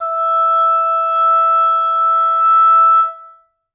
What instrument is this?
acoustic reed instrument